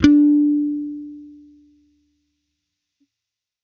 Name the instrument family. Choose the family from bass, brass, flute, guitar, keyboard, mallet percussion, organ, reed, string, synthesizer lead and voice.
bass